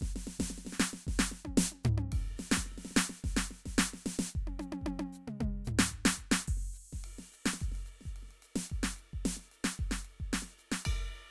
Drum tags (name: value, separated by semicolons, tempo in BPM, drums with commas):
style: Brazilian baião; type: beat; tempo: 110 BPM; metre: 4/4; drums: crash, ride, ride bell, hi-hat pedal, snare, high tom, mid tom, floor tom, kick